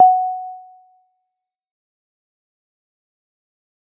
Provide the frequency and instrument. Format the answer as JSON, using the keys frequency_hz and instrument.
{"frequency_hz": 740, "instrument": "acoustic mallet percussion instrument"}